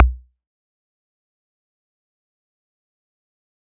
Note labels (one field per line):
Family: mallet percussion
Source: acoustic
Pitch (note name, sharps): B1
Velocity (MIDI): 127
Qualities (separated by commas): fast decay, percussive